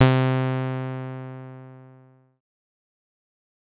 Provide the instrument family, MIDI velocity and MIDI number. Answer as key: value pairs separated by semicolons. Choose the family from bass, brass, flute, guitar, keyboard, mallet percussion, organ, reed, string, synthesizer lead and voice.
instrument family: bass; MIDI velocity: 100; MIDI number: 48